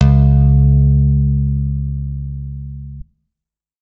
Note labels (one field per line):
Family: guitar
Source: electronic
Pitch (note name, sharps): C#2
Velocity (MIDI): 100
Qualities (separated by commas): reverb